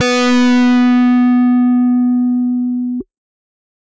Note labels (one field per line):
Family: guitar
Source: electronic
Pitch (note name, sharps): B3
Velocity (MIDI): 127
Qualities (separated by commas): bright, distorted